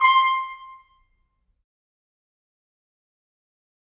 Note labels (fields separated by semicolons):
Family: brass; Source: acoustic; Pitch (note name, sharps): C6; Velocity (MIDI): 100; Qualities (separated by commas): fast decay, reverb